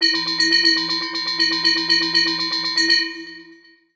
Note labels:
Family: mallet percussion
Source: synthesizer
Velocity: 75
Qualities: long release, multiphonic, tempo-synced

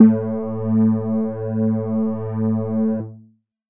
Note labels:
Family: keyboard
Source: electronic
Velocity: 100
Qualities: distorted

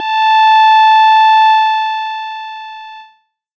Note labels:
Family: keyboard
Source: electronic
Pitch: A5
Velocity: 25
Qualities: distorted, multiphonic

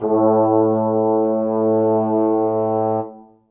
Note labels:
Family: brass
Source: acoustic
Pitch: A2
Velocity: 25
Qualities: dark, reverb

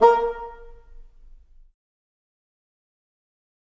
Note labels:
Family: reed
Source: acoustic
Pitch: A#4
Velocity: 75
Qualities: fast decay, percussive, reverb

